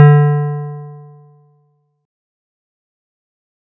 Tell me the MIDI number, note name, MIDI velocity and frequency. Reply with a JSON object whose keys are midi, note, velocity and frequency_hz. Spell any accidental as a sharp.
{"midi": 50, "note": "D3", "velocity": 25, "frequency_hz": 146.8}